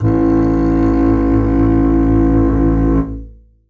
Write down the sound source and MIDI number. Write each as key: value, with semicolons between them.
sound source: acoustic; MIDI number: 33